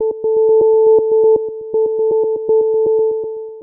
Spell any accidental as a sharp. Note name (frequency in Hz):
A4 (440 Hz)